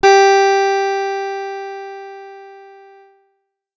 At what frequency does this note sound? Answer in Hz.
392 Hz